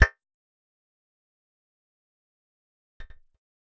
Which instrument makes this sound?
synthesizer bass